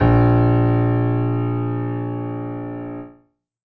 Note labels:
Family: keyboard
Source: acoustic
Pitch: A#1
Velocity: 100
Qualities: reverb

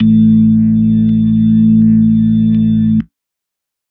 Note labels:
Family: organ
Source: electronic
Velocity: 50

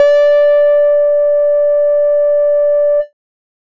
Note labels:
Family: bass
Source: synthesizer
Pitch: D5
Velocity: 127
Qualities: distorted

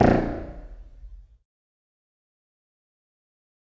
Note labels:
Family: reed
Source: acoustic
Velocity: 50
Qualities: fast decay, reverb

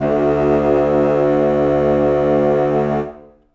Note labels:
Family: reed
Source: acoustic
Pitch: D2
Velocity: 100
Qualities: reverb

